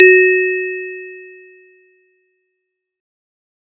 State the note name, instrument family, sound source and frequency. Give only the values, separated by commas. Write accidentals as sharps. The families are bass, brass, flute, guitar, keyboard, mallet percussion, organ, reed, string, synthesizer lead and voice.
F#4, mallet percussion, acoustic, 370 Hz